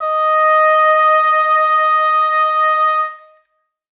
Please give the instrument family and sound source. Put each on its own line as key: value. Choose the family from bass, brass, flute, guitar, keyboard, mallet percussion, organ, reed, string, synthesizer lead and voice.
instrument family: reed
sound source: acoustic